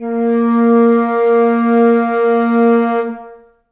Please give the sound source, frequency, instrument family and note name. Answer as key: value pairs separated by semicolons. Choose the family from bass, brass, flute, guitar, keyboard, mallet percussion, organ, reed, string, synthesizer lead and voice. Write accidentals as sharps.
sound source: acoustic; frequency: 233.1 Hz; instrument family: flute; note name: A#3